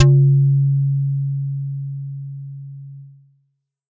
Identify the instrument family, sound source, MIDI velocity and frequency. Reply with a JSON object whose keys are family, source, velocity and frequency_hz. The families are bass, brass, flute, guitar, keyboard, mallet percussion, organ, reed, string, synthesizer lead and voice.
{"family": "bass", "source": "synthesizer", "velocity": 75, "frequency_hz": 138.6}